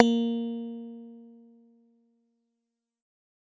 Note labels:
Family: bass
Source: synthesizer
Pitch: A#3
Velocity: 50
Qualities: fast decay

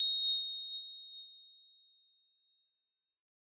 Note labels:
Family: keyboard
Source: electronic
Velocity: 50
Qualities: bright

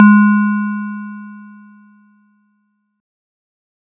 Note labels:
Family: mallet percussion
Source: acoustic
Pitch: G#3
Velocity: 25

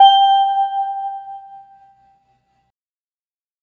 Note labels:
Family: organ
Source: electronic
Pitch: G5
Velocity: 127

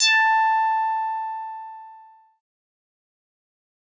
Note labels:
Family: synthesizer lead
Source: synthesizer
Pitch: A5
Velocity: 127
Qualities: distorted, fast decay

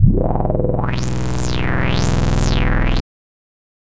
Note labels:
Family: bass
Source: synthesizer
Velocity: 127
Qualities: distorted

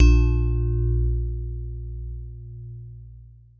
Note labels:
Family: mallet percussion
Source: acoustic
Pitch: A#1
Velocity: 100

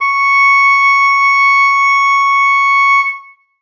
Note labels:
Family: reed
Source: acoustic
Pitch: C#6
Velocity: 127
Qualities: reverb

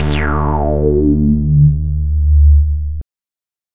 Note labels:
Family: bass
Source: synthesizer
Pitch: D2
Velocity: 100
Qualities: distorted

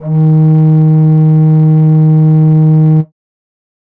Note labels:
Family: flute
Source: acoustic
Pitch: D#3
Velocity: 100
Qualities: dark

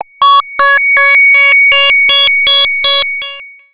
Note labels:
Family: bass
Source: synthesizer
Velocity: 50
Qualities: bright, distorted, long release, multiphonic, tempo-synced

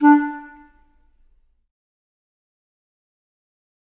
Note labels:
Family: reed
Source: acoustic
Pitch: D4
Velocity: 50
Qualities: fast decay, percussive, reverb

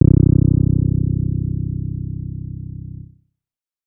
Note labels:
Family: bass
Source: synthesizer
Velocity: 100

